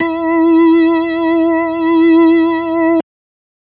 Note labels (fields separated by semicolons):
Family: organ; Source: electronic; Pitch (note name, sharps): E4; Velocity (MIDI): 75